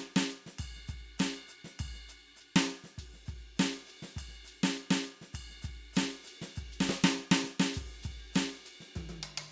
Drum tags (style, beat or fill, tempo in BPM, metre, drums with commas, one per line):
Brazilian
beat
101 BPM
4/4
ride, ride bell, hi-hat pedal, percussion, snare, high tom, kick